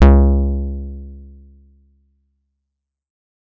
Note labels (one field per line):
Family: guitar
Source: electronic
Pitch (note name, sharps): C#2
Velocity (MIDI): 100